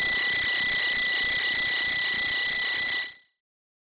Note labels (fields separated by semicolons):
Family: bass; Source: synthesizer; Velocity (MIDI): 75; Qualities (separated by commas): non-linear envelope